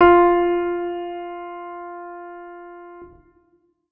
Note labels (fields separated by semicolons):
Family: organ; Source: electronic; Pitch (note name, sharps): F4; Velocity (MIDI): 75; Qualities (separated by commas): reverb